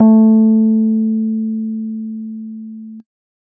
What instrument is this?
electronic keyboard